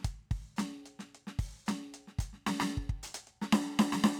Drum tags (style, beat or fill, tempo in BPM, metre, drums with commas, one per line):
funk
beat
112 BPM
4/4
closed hi-hat, open hi-hat, hi-hat pedal, snare, kick